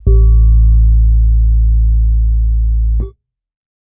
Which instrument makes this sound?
electronic keyboard